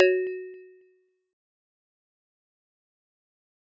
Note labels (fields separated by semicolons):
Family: mallet percussion; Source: acoustic; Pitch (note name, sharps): F#4; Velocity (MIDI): 50; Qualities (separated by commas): fast decay, percussive